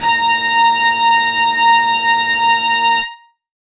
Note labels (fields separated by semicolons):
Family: guitar; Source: electronic; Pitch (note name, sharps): A#5; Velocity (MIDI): 50; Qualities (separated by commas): distorted